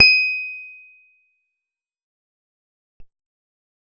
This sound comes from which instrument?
acoustic guitar